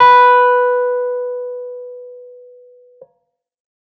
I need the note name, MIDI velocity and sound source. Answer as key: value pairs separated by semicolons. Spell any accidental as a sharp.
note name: B4; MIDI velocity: 127; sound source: electronic